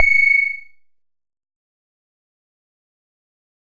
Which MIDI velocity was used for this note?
127